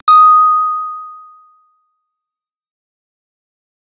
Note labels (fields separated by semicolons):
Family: bass; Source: synthesizer; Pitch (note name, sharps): D#6; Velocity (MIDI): 127; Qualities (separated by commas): distorted, fast decay